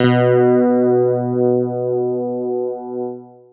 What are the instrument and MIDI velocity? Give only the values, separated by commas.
electronic guitar, 127